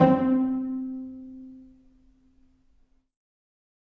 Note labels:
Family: string; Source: acoustic; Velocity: 127; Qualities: dark, reverb

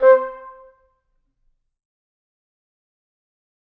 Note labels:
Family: flute; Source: acoustic; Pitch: C5; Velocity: 100; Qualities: fast decay, percussive, reverb

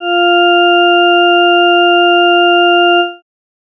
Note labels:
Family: organ; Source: electronic; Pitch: F4; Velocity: 50

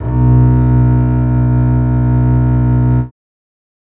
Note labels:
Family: string; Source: acoustic; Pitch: B1; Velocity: 100; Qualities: reverb

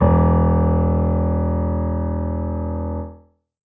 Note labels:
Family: keyboard; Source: acoustic; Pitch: E1; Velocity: 75; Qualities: reverb

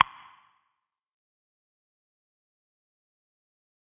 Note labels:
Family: guitar; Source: electronic; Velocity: 25; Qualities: distorted, fast decay, percussive

